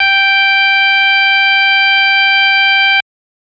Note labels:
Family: organ; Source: electronic; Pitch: G5; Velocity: 127

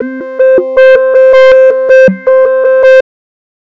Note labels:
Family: bass; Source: synthesizer; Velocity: 25; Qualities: tempo-synced

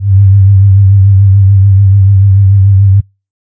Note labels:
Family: flute; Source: synthesizer; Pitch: G2; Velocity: 127; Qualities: dark

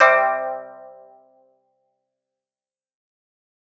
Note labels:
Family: guitar; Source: acoustic; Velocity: 25; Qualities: fast decay

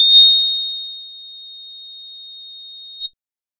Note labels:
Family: bass; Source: synthesizer; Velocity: 100; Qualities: bright

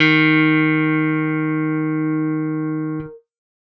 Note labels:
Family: guitar; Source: electronic; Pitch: D#3; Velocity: 100; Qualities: reverb

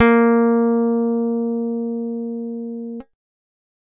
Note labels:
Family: guitar; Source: acoustic; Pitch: A#3; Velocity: 75

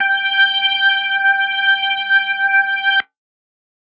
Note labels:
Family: organ; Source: electronic; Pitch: G5; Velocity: 50; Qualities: distorted

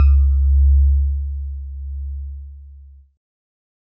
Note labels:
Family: keyboard; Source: electronic; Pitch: C#2; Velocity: 100; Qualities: multiphonic

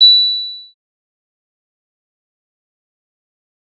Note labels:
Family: bass; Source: synthesizer; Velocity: 25; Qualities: fast decay, percussive

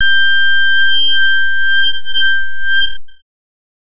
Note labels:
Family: bass; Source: synthesizer; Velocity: 50; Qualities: bright, distorted, non-linear envelope

